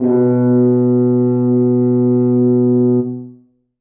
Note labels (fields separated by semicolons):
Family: brass; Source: acoustic; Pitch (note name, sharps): B2; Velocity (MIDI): 127; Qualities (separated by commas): dark, reverb